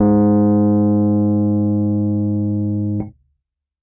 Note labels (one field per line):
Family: keyboard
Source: electronic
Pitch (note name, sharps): G#2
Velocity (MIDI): 75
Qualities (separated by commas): dark, distorted